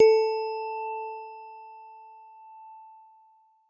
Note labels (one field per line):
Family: mallet percussion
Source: acoustic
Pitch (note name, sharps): A4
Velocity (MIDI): 100